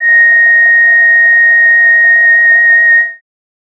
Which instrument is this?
synthesizer voice